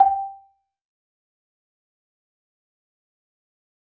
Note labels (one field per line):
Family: mallet percussion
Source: acoustic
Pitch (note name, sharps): G5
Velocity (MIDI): 75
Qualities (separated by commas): fast decay, percussive, reverb